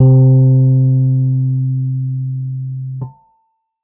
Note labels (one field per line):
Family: keyboard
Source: electronic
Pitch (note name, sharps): C3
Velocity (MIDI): 50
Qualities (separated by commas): dark